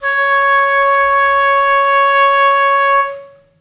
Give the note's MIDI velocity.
50